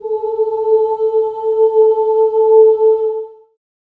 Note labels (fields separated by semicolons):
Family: voice; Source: acoustic; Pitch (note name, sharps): A4; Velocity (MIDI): 100; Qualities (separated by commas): reverb